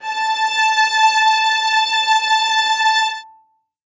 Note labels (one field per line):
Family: string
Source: acoustic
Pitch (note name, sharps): A5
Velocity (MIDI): 127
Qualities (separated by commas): reverb